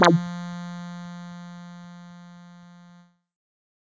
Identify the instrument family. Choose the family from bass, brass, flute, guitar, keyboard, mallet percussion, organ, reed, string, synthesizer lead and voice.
bass